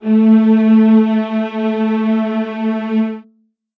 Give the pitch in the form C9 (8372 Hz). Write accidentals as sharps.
A3 (220 Hz)